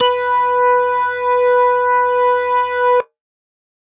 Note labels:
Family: organ; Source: electronic; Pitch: B4; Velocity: 50

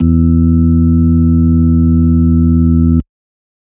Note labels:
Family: organ; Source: electronic; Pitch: E2; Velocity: 127; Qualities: dark

